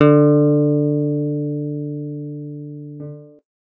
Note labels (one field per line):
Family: guitar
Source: electronic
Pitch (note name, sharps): D3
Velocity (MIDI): 75